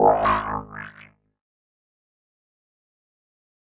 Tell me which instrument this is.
electronic keyboard